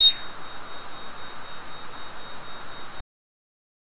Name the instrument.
synthesizer bass